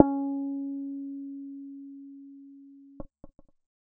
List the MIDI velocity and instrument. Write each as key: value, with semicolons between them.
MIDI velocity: 100; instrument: synthesizer bass